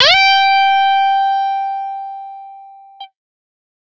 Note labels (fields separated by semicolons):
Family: guitar; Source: electronic; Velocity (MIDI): 127; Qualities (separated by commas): bright, distorted